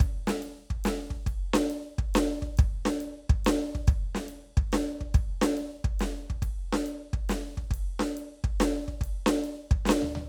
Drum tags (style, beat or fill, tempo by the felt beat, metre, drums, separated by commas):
rock, beat, 46.7 dotted-quarter beats per minute (140 eighth notes per minute), 6/8, ride, snare, floor tom, kick